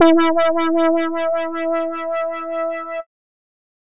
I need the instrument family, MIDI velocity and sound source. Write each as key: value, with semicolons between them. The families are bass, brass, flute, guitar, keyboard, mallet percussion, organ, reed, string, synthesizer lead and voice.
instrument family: bass; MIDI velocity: 100; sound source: synthesizer